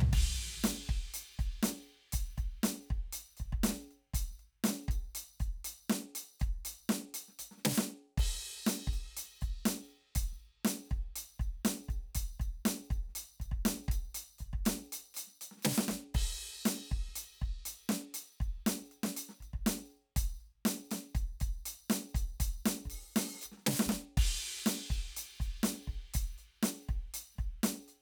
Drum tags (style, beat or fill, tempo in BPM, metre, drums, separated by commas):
rock, beat, 120 BPM, 4/4, crash, closed hi-hat, hi-hat pedal, percussion, snare, kick